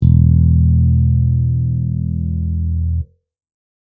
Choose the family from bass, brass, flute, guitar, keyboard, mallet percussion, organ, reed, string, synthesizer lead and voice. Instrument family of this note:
bass